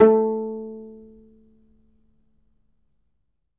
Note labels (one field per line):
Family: guitar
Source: acoustic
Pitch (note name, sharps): A3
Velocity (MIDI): 127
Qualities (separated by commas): reverb